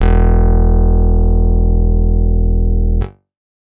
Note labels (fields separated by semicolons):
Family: guitar; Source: acoustic; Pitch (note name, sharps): E1; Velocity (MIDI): 50